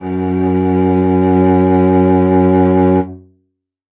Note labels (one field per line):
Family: string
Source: acoustic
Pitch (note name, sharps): F#2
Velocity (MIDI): 50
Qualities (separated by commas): reverb